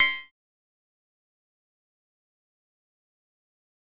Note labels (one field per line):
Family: bass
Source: synthesizer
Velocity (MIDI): 127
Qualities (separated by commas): fast decay, percussive